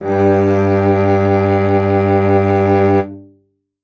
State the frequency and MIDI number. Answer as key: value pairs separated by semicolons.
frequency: 98 Hz; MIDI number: 43